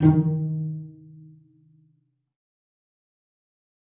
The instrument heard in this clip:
acoustic string instrument